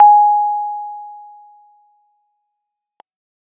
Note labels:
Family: keyboard; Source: electronic; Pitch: G#5; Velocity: 25

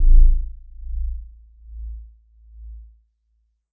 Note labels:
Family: mallet percussion; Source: electronic; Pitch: A0; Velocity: 25

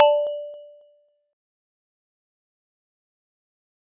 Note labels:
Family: mallet percussion; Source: acoustic; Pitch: D5; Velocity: 50; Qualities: fast decay, percussive

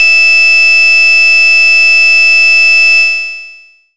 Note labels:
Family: bass; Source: synthesizer; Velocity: 50; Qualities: bright, distorted, long release

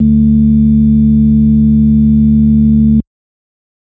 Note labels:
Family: organ; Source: electronic; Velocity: 50; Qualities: dark

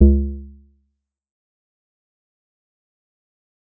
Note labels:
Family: bass; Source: synthesizer; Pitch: C#2; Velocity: 25; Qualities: dark, fast decay, percussive

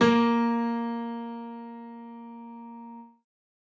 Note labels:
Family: keyboard; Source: acoustic; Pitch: A#3; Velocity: 127

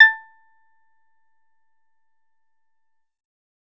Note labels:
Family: bass; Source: synthesizer; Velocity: 75; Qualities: percussive

